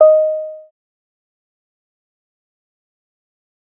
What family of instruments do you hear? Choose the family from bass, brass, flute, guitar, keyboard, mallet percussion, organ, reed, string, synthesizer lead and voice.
bass